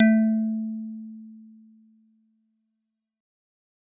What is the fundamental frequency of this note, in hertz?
220 Hz